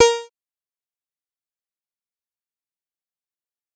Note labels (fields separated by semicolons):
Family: bass; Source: synthesizer; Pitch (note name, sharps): A#4; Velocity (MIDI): 100; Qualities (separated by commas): bright, distorted, fast decay, percussive